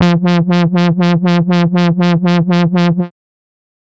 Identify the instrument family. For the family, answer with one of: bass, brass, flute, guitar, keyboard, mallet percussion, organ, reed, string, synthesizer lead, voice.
bass